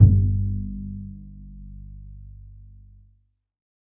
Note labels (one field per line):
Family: string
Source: acoustic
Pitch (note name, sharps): G1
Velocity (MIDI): 75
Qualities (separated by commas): dark, reverb